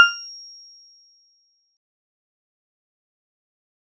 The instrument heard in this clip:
acoustic mallet percussion instrument